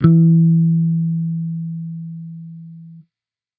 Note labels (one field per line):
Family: bass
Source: electronic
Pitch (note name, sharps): E3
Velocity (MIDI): 25